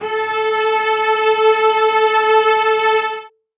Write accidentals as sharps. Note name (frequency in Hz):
A4 (440 Hz)